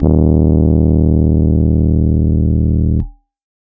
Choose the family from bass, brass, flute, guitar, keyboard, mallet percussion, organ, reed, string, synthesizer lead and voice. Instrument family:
keyboard